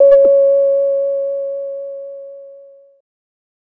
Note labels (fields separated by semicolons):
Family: bass; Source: synthesizer; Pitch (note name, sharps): C#5; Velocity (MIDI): 75; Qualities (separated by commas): distorted